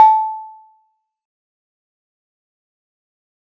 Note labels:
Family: mallet percussion; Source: acoustic; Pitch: A5; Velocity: 75; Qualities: fast decay, percussive

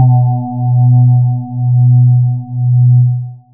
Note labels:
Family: voice; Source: synthesizer; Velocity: 50; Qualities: dark, long release

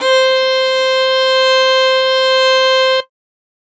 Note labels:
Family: string; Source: acoustic; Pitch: C5; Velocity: 100; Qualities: bright

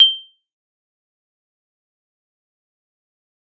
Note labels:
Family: mallet percussion; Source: acoustic; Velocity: 75; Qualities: bright, fast decay, percussive

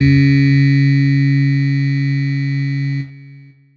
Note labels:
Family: keyboard; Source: electronic; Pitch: C#3; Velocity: 50; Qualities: bright, distorted, long release

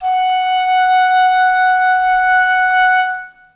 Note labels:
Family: reed; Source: acoustic; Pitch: F#5; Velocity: 25; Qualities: reverb

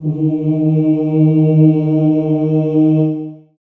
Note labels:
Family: voice; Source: acoustic; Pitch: D#3; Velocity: 50; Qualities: reverb

